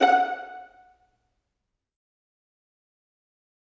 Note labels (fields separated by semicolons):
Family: string; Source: acoustic; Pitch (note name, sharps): F#5; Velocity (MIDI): 75; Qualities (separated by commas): fast decay, percussive, reverb